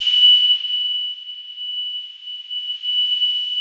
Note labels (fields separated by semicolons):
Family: mallet percussion; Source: electronic; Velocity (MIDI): 50; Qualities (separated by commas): bright, long release, non-linear envelope